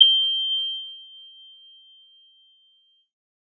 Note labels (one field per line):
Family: keyboard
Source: electronic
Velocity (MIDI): 50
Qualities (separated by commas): bright